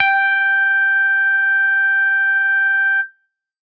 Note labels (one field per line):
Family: bass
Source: synthesizer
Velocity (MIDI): 75